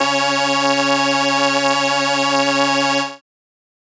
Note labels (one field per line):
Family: keyboard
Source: synthesizer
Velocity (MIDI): 100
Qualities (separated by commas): bright